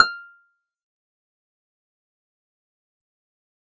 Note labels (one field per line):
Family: guitar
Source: acoustic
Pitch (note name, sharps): F6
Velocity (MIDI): 75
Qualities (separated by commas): fast decay, percussive